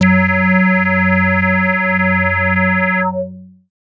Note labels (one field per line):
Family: bass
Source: synthesizer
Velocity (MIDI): 127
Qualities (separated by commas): distorted, long release, multiphonic